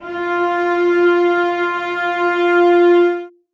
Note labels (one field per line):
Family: string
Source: acoustic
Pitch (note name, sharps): F4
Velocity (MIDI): 50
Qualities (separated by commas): reverb